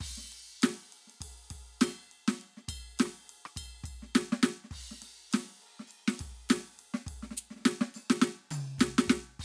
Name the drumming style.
New Orleans funk